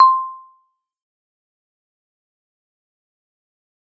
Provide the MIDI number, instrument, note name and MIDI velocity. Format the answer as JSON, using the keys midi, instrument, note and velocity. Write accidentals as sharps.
{"midi": 84, "instrument": "acoustic mallet percussion instrument", "note": "C6", "velocity": 100}